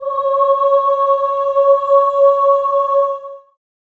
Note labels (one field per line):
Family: voice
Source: acoustic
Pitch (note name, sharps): C#5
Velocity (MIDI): 75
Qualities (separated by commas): reverb